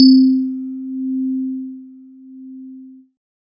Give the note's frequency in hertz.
261.6 Hz